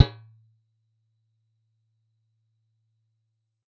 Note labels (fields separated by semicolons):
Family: guitar; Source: acoustic; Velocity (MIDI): 25; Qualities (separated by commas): percussive